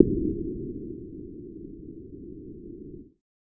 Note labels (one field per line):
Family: bass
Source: synthesizer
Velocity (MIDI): 75